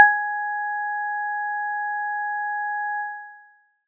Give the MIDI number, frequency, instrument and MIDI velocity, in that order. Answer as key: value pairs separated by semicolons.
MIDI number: 80; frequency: 830.6 Hz; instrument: acoustic mallet percussion instrument; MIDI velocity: 127